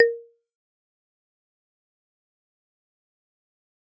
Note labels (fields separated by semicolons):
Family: mallet percussion; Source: acoustic; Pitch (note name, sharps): A#4; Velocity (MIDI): 100; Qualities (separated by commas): fast decay, percussive